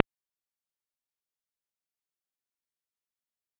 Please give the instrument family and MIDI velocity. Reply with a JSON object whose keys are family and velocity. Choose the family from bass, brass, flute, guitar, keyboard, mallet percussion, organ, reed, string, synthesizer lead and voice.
{"family": "bass", "velocity": 25}